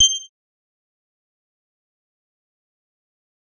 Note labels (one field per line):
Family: bass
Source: synthesizer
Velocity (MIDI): 25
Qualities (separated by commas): bright, distorted, fast decay, percussive